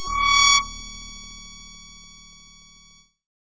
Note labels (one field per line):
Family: keyboard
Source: synthesizer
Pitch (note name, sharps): C#6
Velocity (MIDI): 50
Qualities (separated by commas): bright, distorted